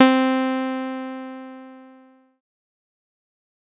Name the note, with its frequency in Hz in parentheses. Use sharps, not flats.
C4 (261.6 Hz)